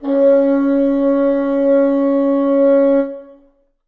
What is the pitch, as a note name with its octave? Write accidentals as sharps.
C#4